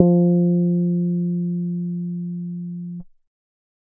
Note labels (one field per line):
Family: bass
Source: synthesizer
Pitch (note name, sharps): F3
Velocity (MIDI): 25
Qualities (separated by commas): dark, reverb